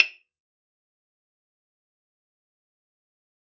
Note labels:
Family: string; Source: acoustic; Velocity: 127; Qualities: fast decay, percussive, reverb

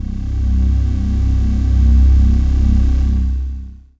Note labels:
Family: voice; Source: synthesizer; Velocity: 100; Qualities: distorted, long release

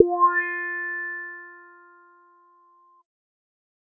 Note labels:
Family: bass; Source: synthesizer; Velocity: 75

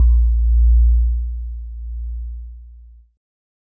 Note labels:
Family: keyboard; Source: electronic; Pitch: A#1; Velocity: 25; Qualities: multiphonic

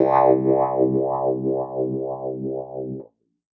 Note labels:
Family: keyboard; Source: electronic; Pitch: C2; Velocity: 25

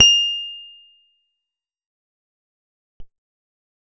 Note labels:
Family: guitar; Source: acoustic; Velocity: 25; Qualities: bright, fast decay, percussive

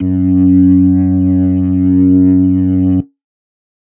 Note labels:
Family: organ; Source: electronic; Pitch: F#2; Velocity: 127; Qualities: distorted

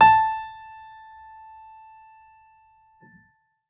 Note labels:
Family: keyboard; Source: acoustic; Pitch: A5; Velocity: 75; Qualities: percussive

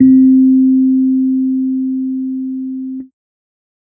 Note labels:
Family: keyboard; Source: electronic; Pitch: C4; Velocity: 25; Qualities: dark

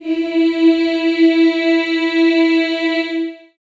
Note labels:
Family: voice; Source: acoustic; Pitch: E4; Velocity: 100; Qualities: reverb

